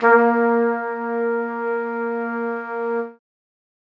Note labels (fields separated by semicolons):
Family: brass; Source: acoustic; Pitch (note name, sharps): A#3; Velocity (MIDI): 25; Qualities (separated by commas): reverb